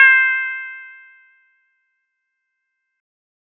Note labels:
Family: guitar; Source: synthesizer; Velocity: 25

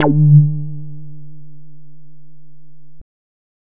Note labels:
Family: bass; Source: synthesizer; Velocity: 25; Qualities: distorted

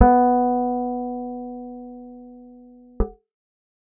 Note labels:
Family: guitar; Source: acoustic; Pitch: B3; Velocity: 50; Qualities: dark

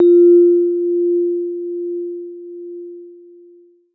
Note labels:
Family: keyboard; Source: electronic; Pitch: F4; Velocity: 100; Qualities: long release

